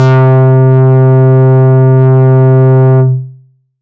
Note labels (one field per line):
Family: bass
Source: synthesizer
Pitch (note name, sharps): C3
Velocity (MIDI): 127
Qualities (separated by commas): distorted, long release, tempo-synced